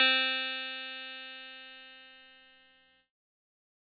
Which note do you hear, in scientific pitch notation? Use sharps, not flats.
C4